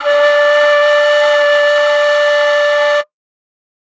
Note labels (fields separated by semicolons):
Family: flute; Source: acoustic; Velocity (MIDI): 100